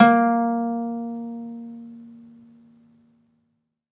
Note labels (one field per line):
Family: guitar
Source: acoustic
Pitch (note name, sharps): A#3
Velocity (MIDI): 127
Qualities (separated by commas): reverb